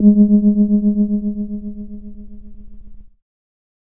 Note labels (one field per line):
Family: keyboard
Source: electronic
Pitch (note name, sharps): G#3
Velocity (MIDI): 127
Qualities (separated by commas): dark